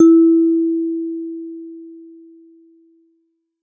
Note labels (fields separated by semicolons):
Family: mallet percussion; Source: acoustic; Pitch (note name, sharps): E4; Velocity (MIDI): 100